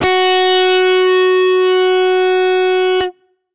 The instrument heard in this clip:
electronic guitar